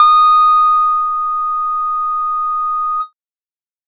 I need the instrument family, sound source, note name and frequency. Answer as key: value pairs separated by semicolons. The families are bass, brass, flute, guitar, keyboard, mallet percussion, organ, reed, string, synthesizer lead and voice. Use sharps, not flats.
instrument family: bass; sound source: synthesizer; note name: D#6; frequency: 1245 Hz